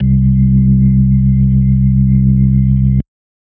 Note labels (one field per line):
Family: organ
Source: electronic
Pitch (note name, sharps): C2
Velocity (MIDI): 100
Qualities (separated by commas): dark